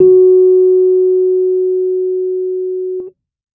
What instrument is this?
electronic keyboard